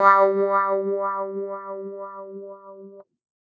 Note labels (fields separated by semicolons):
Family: keyboard; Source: electronic; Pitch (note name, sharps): G3; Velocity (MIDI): 75